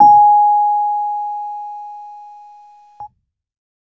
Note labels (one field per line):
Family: keyboard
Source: electronic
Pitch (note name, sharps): G#5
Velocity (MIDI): 25